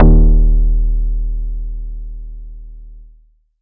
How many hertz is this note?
38.89 Hz